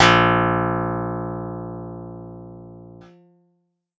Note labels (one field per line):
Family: guitar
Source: synthesizer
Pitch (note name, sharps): A#1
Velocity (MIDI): 75